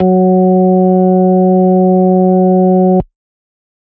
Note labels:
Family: organ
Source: electronic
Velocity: 127

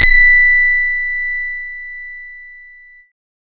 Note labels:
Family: keyboard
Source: electronic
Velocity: 127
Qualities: bright, distorted

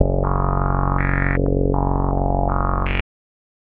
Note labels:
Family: bass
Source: synthesizer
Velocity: 25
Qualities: tempo-synced

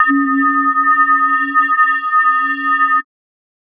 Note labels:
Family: mallet percussion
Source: electronic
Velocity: 50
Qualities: multiphonic, non-linear envelope

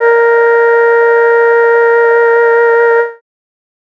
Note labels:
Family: voice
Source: synthesizer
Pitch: A#4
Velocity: 100

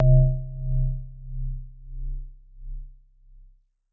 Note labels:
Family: mallet percussion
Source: acoustic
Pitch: C1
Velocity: 75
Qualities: dark, non-linear envelope

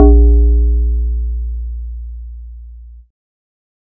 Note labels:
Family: bass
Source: synthesizer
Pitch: A#1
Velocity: 50

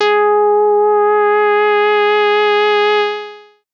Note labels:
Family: bass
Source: synthesizer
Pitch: G#4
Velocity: 25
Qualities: distorted, long release

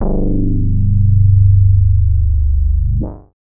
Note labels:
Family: bass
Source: synthesizer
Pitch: G0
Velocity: 50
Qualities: distorted, multiphonic

